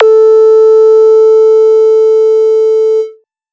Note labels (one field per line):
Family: bass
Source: synthesizer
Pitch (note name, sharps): A4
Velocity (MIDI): 100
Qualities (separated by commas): distorted